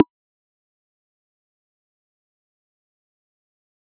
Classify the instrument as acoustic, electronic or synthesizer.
electronic